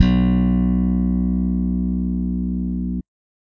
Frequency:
61.74 Hz